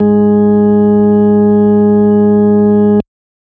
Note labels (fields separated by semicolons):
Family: organ; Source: electronic; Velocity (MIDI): 50